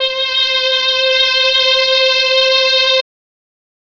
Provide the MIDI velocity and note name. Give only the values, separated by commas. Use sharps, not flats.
127, C5